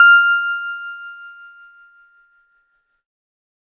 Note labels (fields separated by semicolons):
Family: keyboard; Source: electronic; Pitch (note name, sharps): F6; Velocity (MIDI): 127